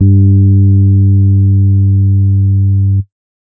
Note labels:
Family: keyboard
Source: electronic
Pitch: G2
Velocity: 50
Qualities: dark

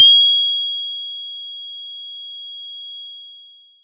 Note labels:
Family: mallet percussion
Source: acoustic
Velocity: 75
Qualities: bright, long release

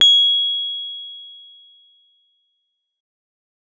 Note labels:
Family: keyboard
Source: electronic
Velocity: 75

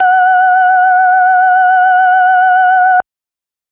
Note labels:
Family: organ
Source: electronic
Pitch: F#5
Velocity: 50

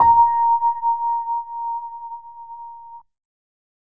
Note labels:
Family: keyboard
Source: electronic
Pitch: A#5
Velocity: 25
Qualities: reverb

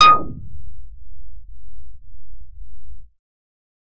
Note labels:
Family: bass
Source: synthesizer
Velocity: 100

